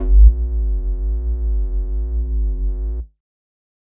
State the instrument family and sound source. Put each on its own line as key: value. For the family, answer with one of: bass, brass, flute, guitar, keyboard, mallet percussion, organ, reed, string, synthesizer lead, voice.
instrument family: flute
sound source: synthesizer